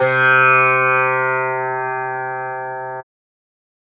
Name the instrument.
acoustic guitar